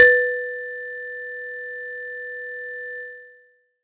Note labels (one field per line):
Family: mallet percussion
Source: acoustic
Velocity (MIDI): 25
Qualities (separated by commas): distorted